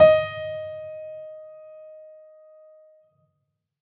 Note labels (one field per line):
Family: keyboard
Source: acoustic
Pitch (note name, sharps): D#5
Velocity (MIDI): 100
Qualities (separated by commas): reverb